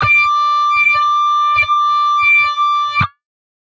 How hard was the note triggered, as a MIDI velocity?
127